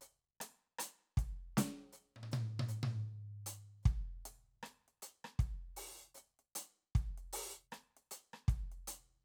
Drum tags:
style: reggae; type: beat; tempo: 78 BPM; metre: 4/4; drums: closed hi-hat, open hi-hat, hi-hat pedal, snare, cross-stick, high tom, kick

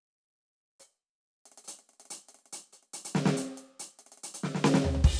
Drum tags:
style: hip-hop; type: fill; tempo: 140 BPM; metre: 4/4; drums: crash, closed hi-hat, hi-hat pedal, snare, floor tom, kick

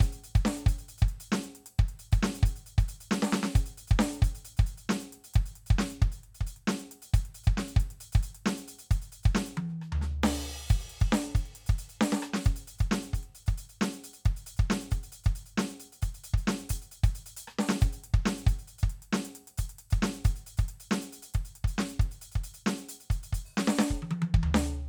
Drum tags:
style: rock; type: beat; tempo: 135 BPM; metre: 4/4; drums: crash, closed hi-hat, open hi-hat, hi-hat pedal, snare, cross-stick, high tom, floor tom, kick

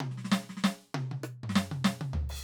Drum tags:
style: soul; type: fill; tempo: 98 BPM; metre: 4/4; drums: crash, hi-hat pedal, snare, cross-stick, high tom, mid tom, floor tom

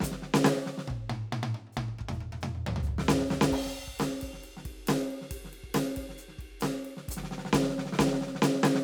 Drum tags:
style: rock; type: beat; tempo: 136 BPM; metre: 4/4; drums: crash, ride, hi-hat pedal, snare, high tom, mid tom, floor tom, kick

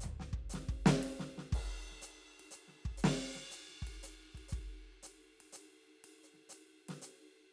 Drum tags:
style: jazz; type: beat; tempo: 120 BPM; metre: 3/4; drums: crash, ride, hi-hat pedal, snare, cross-stick, floor tom, kick

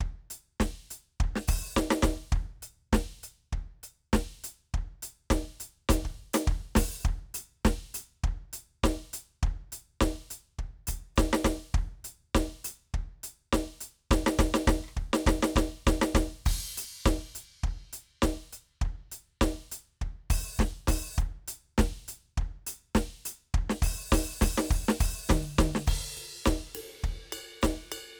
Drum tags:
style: rock; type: beat; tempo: 102 BPM; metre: 4/4; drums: crash, ride, ride bell, closed hi-hat, open hi-hat, hi-hat pedal, snare, cross-stick, high tom, kick

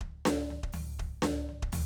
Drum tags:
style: gospel; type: fill; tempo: 120 BPM; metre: 4/4; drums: open hi-hat, snare, floor tom, kick

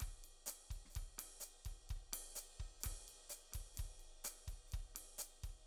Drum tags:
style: bossa nova; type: beat; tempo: 127 BPM; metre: 4/4; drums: ride, hi-hat pedal, snare, cross-stick, kick

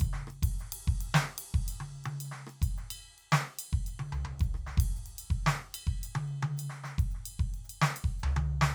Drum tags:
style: Afro-Cuban rumba; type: beat; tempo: 110 BPM; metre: 4/4; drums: ride, ride bell, hi-hat pedal, snare, cross-stick, high tom, floor tom, kick

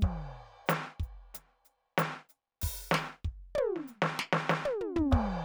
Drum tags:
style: rock; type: beat; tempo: 93 BPM; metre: 4/4; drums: crash, closed hi-hat, open hi-hat, hi-hat pedal, snare, high tom, mid tom, floor tom, kick

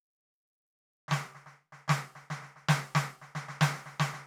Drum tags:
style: funk; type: fill; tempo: 112 BPM; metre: 4/4; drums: snare

